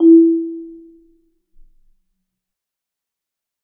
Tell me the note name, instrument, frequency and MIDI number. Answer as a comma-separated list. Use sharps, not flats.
E4, acoustic mallet percussion instrument, 329.6 Hz, 64